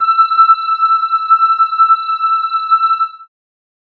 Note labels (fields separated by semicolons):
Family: keyboard; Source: synthesizer; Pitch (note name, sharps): E6; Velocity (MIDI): 75; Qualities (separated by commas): bright